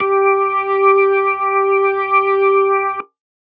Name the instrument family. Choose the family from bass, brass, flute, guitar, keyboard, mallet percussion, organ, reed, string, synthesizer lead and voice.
organ